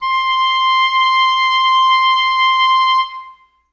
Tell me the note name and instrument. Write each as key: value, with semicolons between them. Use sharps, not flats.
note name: C6; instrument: acoustic reed instrument